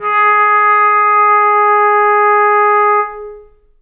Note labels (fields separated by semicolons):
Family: reed; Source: acoustic; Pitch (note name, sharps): G#4; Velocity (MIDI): 50; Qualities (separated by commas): long release, reverb